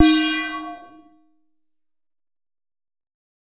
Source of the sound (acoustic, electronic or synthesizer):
synthesizer